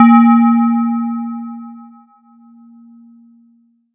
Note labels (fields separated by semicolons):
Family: mallet percussion; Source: electronic; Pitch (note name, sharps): A#3; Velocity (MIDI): 75; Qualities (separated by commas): multiphonic